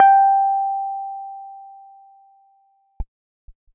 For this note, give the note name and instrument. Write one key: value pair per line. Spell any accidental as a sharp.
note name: G5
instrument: electronic keyboard